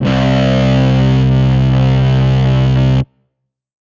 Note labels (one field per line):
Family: guitar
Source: electronic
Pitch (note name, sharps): C2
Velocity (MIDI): 50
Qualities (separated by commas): bright, distorted